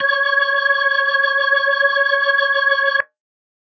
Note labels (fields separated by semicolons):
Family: organ; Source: electronic; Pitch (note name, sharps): C#5; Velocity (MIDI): 100